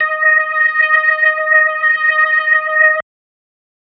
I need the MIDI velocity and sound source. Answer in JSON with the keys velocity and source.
{"velocity": 127, "source": "electronic"}